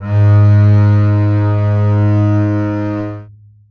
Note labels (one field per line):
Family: string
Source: acoustic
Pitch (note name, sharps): G#2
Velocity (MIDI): 25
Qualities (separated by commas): long release, reverb